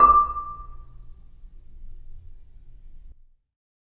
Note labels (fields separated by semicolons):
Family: mallet percussion; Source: acoustic; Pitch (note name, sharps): D6; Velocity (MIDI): 50; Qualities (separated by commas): reverb